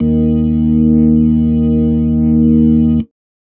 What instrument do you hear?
electronic organ